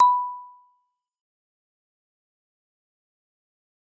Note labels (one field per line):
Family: mallet percussion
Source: acoustic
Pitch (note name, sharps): B5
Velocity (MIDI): 100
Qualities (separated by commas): fast decay, percussive